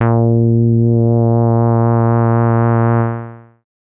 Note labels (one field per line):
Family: bass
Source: synthesizer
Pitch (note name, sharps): A#2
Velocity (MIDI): 50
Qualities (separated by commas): distorted, long release